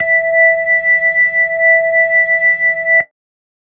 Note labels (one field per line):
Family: keyboard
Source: electronic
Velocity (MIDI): 25